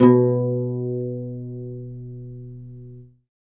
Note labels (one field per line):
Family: guitar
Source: acoustic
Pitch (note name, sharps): B2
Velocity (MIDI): 50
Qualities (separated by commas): reverb